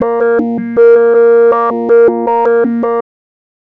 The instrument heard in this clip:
synthesizer bass